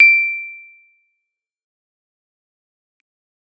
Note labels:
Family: keyboard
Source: electronic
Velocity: 75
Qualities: fast decay, percussive

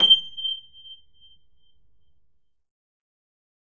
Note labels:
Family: keyboard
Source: electronic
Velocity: 75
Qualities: bright, reverb

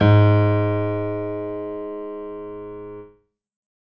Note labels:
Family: keyboard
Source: acoustic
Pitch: G#2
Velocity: 100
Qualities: reverb

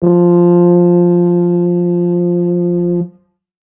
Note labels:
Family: brass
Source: acoustic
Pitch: F3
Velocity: 50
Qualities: dark

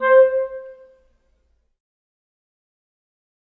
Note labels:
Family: reed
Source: acoustic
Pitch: C5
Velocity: 50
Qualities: fast decay, reverb

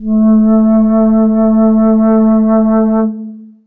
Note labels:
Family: flute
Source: acoustic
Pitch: A3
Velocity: 25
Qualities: long release, reverb

